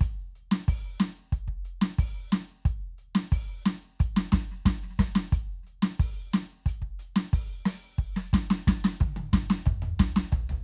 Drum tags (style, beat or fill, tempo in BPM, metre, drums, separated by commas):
Afrobeat, beat, 90 BPM, 4/4, crash, closed hi-hat, open hi-hat, hi-hat pedal, snare, high tom, mid tom, floor tom, kick